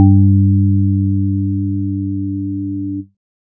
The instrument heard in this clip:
electronic organ